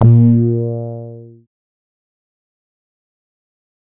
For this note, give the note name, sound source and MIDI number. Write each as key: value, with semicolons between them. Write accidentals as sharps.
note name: A#2; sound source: synthesizer; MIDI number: 46